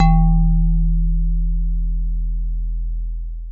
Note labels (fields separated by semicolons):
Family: mallet percussion; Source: acoustic; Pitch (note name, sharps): E1; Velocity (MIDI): 127; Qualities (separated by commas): dark, long release, reverb